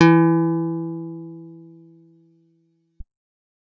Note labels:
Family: guitar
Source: acoustic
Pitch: E3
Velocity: 75

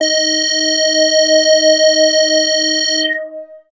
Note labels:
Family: bass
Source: synthesizer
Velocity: 127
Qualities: distorted, long release, multiphonic

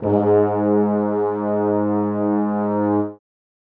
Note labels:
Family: brass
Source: acoustic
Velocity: 75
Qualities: reverb

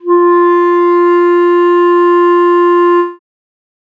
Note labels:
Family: reed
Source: acoustic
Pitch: F4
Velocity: 100

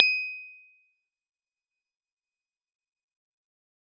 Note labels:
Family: keyboard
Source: electronic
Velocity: 100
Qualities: fast decay, percussive

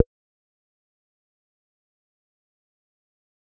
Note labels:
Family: bass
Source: synthesizer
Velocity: 127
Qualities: fast decay, percussive

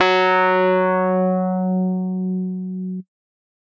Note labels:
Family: keyboard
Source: electronic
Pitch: F#3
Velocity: 100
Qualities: distorted

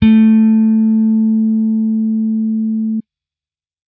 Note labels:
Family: bass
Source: electronic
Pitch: A3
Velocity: 75

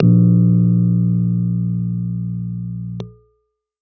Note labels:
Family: keyboard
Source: electronic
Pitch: A#1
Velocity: 25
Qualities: dark

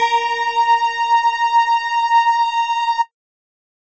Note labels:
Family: mallet percussion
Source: electronic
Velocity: 100

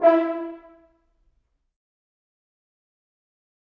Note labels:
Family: brass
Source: acoustic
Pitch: E4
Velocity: 75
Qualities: fast decay, reverb

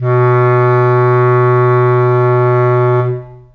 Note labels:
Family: reed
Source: acoustic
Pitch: B2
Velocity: 50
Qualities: long release, reverb

